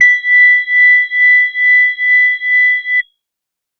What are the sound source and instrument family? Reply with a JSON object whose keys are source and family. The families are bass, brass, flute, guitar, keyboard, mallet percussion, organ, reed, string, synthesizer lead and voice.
{"source": "electronic", "family": "organ"}